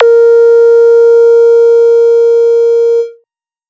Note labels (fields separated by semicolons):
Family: bass; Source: synthesizer; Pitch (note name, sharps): A#4; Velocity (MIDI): 100; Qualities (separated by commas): distorted